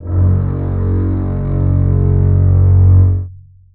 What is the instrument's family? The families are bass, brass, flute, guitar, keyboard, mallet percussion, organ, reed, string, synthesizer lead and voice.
string